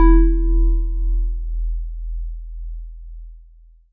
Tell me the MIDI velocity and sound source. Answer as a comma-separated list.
50, acoustic